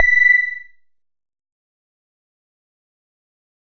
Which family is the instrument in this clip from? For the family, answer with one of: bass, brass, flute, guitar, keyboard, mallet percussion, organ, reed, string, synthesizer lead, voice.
bass